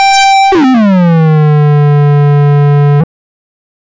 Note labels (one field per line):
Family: bass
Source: synthesizer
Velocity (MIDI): 127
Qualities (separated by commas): bright, distorted, non-linear envelope